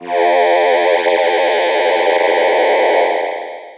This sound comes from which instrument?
synthesizer voice